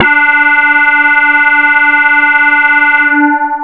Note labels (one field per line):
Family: bass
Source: synthesizer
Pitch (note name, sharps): D4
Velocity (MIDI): 75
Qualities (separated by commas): long release